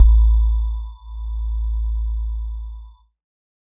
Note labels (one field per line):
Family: synthesizer lead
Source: synthesizer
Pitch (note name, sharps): A1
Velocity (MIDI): 50